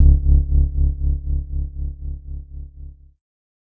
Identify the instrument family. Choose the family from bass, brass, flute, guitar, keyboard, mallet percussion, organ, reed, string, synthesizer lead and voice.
keyboard